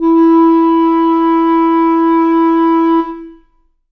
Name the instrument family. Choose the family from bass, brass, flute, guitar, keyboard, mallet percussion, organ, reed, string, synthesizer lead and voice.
reed